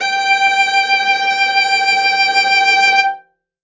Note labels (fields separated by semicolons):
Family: string; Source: acoustic; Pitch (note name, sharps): G5; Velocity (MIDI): 127; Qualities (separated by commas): bright, reverb